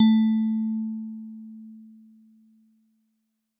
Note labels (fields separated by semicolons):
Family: mallet percussion; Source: acoustic; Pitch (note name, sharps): A3; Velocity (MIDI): 100